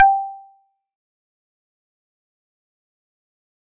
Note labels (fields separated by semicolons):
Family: mallet percussion; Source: acoustic; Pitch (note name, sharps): G5; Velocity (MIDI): 75; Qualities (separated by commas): fast decay, percussive